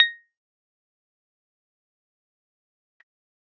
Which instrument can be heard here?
electronic keyboard